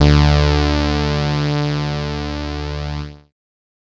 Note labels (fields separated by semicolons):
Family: bass; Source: synthesizer; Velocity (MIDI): 75; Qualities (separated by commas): bright, distorted